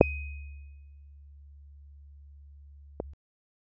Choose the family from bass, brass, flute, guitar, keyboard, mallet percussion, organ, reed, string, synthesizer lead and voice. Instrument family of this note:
keyboard